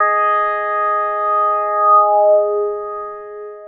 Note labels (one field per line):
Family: synthesizer lead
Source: synthesizer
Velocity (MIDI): 100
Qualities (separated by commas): long release